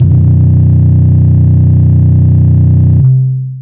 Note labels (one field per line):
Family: guitar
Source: electronic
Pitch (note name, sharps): B0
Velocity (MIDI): 127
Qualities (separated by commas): bright, distorted, long release